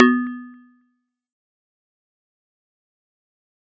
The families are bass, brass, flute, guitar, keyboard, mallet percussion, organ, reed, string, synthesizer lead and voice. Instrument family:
mallet percussion